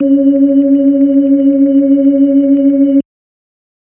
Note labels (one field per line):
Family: organ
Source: electronic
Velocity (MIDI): 25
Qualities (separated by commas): dark